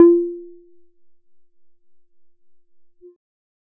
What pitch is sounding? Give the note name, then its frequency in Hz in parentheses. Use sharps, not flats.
F4 (349.2 Hz)